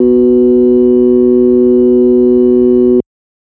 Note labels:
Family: organ; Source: electronic; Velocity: 127; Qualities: dark

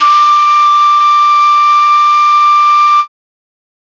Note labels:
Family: flute; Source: acoustic; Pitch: D6; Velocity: 75

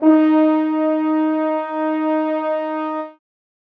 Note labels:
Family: brass; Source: acoustic; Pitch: D#4; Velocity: 75; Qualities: reverb

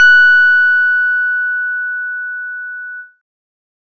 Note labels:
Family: bass; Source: synthesizer; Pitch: F#6; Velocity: 127

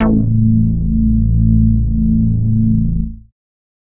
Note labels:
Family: bass; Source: synthesizer; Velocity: 50; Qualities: distorted

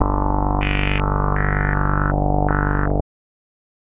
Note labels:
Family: bass; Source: synthesizer; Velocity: 127; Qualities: tempo-synced

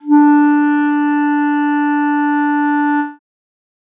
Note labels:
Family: reed; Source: acoustic; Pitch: D4; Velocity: 50; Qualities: dark

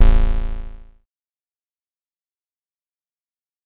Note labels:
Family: bass; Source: synthesizer; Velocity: 50; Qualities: bright, distorted, fast decay

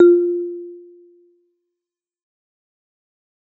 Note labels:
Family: mallet percussion; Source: acoustic; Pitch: F4; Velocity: 75; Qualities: fast decay, reverb

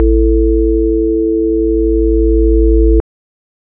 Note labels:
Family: organ; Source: electronic; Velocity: 127

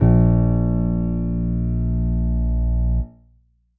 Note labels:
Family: keyboard; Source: electronic; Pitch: A#1; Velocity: 25; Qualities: dark

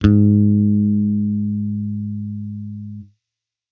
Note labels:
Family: bass; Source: electronic; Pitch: G#2; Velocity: 75

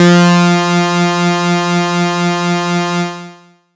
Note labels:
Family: bass; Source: synthesizer; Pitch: F3; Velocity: 100; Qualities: bright, distorted, long release

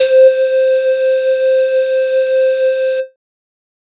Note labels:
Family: flute; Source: synthesizer; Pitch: C5; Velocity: 127; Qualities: distorted

